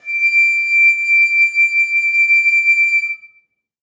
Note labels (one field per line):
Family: flute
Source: acoustic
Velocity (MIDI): 25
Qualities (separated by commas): reverb